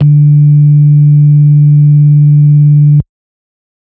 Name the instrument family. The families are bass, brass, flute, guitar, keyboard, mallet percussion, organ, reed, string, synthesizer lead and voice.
organ